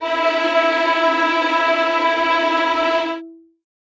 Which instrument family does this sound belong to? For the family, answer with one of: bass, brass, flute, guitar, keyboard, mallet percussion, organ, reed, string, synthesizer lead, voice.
string